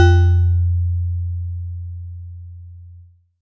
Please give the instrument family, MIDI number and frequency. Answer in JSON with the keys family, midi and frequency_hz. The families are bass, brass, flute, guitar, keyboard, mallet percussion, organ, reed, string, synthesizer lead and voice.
{"family": "mallet percussion", "midi": 41, "frequency_hz": 87.31}